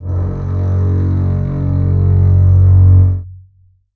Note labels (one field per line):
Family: string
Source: acoustic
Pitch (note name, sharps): F#1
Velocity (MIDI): 75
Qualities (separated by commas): long release, reverb